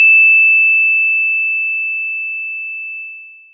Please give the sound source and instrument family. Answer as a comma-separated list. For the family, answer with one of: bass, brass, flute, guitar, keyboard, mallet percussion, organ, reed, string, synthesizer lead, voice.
electronic, mallet percussion